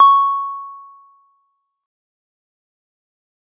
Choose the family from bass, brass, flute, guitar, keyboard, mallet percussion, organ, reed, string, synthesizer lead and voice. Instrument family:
guitar